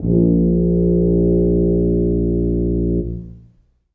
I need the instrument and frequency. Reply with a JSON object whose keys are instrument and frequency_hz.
{"instrument": "acoustic brass instrument", "frequency_hz": 58.27}